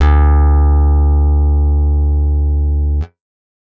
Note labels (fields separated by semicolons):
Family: guitar; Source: acoustic; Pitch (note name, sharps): D2; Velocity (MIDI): 100